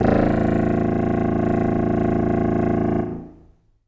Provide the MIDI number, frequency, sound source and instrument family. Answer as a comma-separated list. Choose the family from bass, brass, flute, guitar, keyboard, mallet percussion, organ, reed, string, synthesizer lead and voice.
21, 27.5 Hz, acoustic, reed